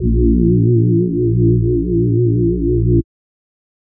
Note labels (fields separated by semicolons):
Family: voice; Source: synthesizer; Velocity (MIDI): 25